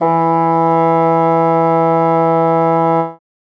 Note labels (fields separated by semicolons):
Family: reed; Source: acoustic; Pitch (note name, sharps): E3; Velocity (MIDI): 127; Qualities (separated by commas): bright